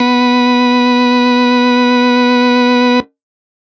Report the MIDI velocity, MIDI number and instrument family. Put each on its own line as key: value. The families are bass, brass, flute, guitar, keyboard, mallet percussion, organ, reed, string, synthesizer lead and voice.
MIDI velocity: 25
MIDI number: 59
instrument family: organ